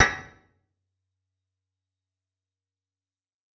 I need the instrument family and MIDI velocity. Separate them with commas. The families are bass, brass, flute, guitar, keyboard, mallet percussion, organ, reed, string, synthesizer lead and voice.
guitar, 100